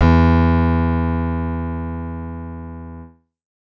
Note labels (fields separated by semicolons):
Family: keyboard; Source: synthesizer; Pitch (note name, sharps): E2; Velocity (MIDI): 127; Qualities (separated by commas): distorted